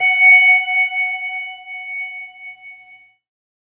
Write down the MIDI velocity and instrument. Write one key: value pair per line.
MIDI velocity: 50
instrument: synthesizer keyboard